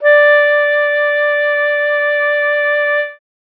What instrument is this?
acoustic reed instrument